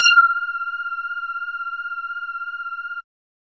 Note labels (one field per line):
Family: bass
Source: synthesizer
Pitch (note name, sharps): F6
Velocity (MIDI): 127